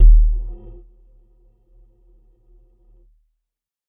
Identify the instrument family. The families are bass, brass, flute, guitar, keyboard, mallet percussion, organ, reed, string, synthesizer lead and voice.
mallet percussion